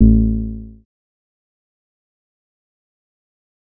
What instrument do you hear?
synthesizer lead